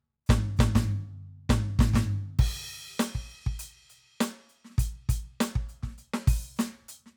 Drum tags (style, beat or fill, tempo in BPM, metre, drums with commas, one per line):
Latin funk
beat
100 BPM
4/4
crash, closed hi-hat, open hi-hat, hi-hat pedal, snare, floor tom, kick